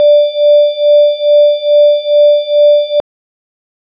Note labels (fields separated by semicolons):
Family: organ; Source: electronic; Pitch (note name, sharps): D5; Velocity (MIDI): 75